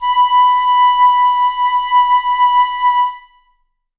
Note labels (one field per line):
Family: flute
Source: acoustic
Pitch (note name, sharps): B5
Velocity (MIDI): 25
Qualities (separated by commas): reverb